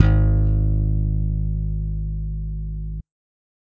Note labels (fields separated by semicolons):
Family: bass; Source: electronic; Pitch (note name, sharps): G#1; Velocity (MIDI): 75; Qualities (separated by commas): bright